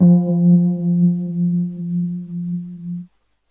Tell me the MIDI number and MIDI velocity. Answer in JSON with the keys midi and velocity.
{"midi": 53, "velocity": 50}